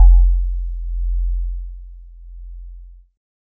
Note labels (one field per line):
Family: keyboard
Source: electronic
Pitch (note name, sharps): F1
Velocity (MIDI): 50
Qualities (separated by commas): multiphonic